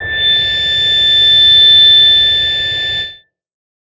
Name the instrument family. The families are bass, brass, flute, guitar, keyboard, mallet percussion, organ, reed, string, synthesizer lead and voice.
bass